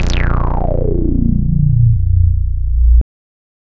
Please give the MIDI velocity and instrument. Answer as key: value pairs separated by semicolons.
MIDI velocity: 100; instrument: synthesizer bass